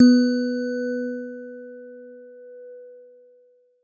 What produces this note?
acoustic mallet percussion instrument